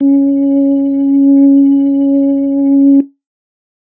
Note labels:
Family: organ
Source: electronic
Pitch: C#4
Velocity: 50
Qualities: dark

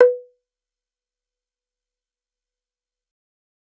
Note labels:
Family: bass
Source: synthesizer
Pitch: B4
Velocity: 100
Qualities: fast decay, percussive

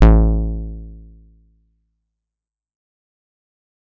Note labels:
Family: guitar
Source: electronic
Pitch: A1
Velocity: 100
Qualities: fast decay

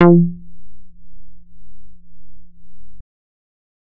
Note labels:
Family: bass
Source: synthesizer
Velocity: 100

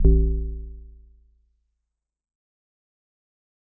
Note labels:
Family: mallet percussion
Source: acoustic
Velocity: 127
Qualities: dark, fast decay, multiphonic

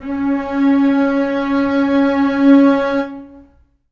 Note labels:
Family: string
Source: acoustic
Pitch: C#4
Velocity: 25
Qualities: long release, reverb

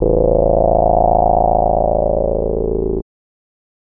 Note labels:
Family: bass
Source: synthesizer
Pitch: A0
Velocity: 100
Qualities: distorted

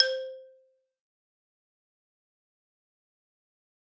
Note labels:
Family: mallet percussion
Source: acoustic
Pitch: C5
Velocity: 100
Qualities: fast decay, percussive, reverb

